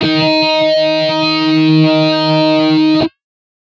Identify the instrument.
synthesizer guitar